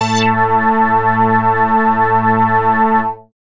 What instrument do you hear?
synthesizer bass